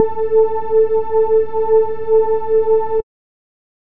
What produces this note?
synthesizer bass